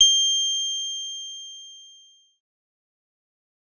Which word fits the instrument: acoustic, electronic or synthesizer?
synthesizer